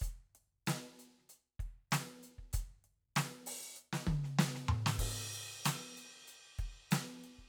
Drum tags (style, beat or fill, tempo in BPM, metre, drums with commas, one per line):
soul
beat
96 BPM
4/4
crash, closed hi-hat, open hi-hat, hi-hat pedal, snare, high tom, mid tom, kick